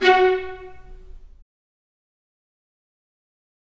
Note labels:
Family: string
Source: acoustic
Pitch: F#4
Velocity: 75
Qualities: fast decay, reverb

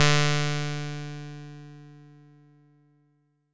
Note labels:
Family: bass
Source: synthesizer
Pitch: D3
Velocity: 127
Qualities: bright, distorted

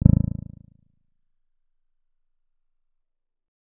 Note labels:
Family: guitar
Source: acoustic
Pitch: A0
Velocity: 25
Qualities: dark, percussive

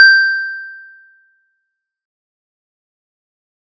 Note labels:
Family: mallet percussion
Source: acoustic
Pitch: G6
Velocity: 127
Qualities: fast decay

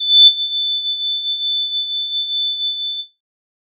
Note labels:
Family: flute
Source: synthesizer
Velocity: 25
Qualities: bright, distorted

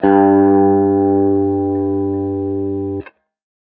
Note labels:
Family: guitar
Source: electronic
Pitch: G2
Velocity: 50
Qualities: distorted

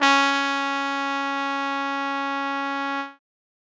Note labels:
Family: brass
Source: acoustic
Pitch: C#4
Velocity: 127

